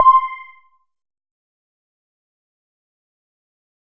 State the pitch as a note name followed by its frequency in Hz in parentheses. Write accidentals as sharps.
C6 (1047 Hz)